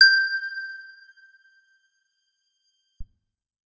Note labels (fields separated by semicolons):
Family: guitar; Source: electronic; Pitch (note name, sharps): G6; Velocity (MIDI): 127; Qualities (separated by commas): bright, reverb